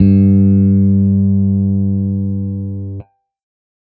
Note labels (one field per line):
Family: bass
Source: electronic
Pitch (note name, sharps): G2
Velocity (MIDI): 25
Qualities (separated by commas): dark